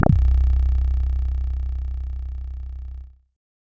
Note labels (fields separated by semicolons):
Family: bass; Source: synthesizer; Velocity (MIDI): 50; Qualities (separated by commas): distorted